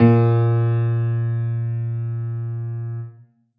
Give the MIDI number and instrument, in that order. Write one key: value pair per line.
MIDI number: 46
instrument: acoustic keyboard